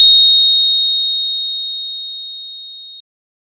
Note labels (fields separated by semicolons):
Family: organ; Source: electronic; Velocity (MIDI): 100; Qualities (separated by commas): bright